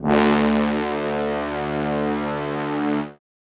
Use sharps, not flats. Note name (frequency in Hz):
D2 (73.42 Hz)